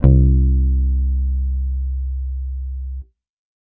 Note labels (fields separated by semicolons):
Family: bass; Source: electronic; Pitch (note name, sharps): C2; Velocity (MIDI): 75